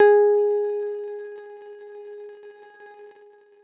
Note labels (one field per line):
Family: guitar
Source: electronic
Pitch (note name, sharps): G#4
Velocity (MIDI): 127